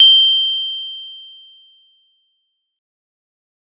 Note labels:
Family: mallet percussion; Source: acoustic; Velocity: 50; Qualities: bright

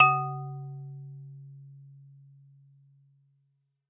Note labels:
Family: mallet percussion; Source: acoustic; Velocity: 100

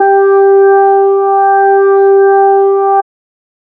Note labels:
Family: organ; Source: electronic; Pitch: G4; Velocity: 100

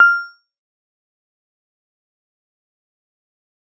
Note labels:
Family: mallet percussion; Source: electronic; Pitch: F6; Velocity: 100; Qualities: fast decay, percussive

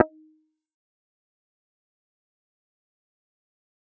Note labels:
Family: bass; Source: synthesizer; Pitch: D#4; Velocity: 50; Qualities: fast decay, percussive

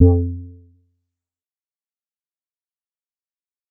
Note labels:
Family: bass; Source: synthesizer; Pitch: F2; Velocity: 50; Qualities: dark, fast decay, percussive

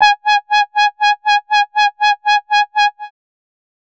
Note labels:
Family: bass; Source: synthesizer; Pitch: G#5; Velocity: 25; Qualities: bright, distorted, tempo-synced

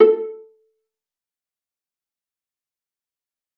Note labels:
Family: string; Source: acoustic; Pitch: A4; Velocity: 100; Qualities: fast decay, percussive, reverb

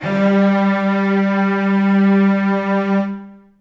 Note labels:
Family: string; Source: acoustic; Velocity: 127; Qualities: reverb

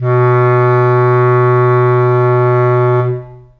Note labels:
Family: reed; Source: acoustic; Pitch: B2; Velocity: 25; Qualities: long release, reverb

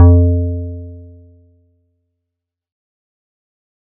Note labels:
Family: keyboard; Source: electronic; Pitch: F2; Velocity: 75; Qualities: dark, fast decay

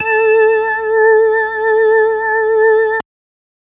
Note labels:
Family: organ; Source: electronic; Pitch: A4; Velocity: 100

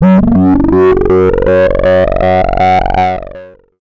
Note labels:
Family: bass; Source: synthesizer; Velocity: 127; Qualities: distorted, long release, multiphonic, tempo-synced

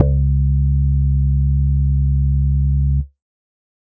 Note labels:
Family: organ; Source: electronic; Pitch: C#2; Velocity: 50

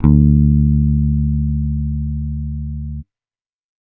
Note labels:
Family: bass; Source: electronic; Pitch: D2; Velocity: 50

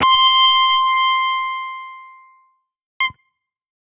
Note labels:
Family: guitar; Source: electronic; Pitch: C6; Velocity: 100; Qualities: bright, distorted

